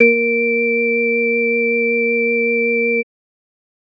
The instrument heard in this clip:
electronic organ